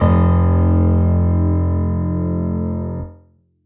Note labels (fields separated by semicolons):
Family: keyboard; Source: electronic; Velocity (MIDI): 75